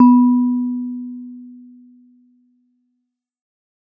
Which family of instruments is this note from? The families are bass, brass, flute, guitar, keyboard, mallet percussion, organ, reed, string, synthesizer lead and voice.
mallet percussion